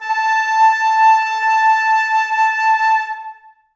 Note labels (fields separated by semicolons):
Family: flute; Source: acoustic; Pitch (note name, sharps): A5; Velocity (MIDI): 75; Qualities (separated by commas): long release, reverb